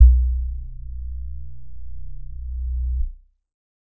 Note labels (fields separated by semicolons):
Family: keyboard; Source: electronic; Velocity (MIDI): 50; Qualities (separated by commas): dark, distorted